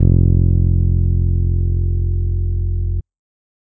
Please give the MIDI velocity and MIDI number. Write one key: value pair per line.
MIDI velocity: 75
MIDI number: 29